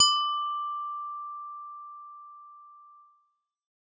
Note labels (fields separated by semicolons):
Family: bass; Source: synthesizer; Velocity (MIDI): 127; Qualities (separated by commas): distorted